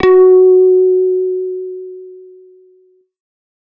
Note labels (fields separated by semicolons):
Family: bass; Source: synthesizer; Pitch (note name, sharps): F#4; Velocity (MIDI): 50; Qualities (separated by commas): distorted